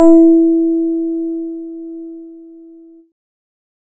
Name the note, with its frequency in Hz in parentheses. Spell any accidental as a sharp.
E4 (329.6 Hz)